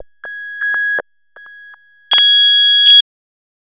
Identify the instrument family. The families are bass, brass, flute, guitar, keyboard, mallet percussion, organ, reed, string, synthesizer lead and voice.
bass